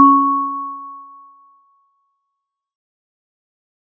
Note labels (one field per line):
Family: mallet percussion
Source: acoustic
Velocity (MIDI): 50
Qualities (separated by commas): fast decay